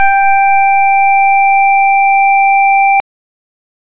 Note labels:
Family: organ; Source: electronic; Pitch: G5; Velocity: 100

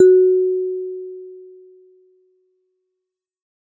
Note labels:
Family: mallet percussion; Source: acoustic; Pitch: F#4; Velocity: 75

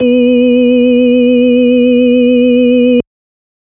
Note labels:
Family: organ; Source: electronic; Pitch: B3; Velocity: 25

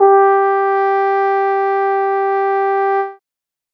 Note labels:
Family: brass; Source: acoustic; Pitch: G4; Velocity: 75

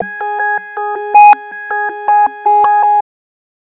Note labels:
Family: bass; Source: synthesizer; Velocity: 127; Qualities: tempo-synced

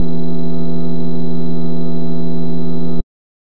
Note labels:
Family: bass; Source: synthesizer; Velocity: 100

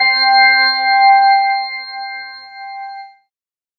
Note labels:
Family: keyboard; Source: synthesizer; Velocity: 75

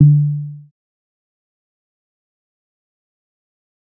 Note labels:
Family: bass; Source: synthesizer; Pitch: D3; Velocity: 100; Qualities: dark, fast decay, percussive

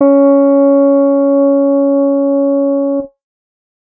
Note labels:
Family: guitar; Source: electronic; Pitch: C#4; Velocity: 50; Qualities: reverb

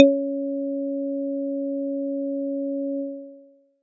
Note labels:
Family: mallet percussion; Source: acoustic; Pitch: C#4; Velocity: 75

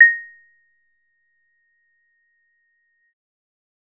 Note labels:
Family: bass; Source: synthesizer; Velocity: 50; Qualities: percussive

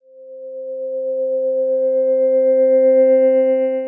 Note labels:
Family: guitar; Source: electronic; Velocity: 127; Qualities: dark, long release

